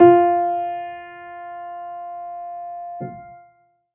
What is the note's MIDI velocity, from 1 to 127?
25